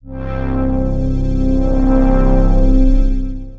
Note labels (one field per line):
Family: synthesizer lead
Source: synthesizer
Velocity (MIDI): 50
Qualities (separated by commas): bright, long release, non-linear envelope